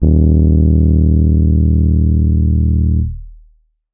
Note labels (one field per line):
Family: keyboard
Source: electronic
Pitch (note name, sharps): D#1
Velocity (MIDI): 100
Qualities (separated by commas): long release